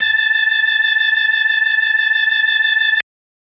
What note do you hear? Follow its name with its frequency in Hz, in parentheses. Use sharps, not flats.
A6 (1760 Hz)